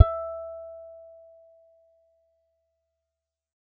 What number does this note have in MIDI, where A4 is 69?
76